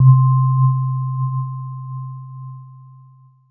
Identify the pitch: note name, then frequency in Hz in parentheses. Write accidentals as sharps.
C3 (130.8 Hz)